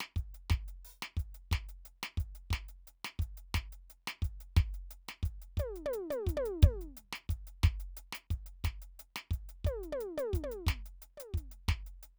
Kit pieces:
closed hi-hat, open hi-hat, hi-hat pedal, snare, high tom and kick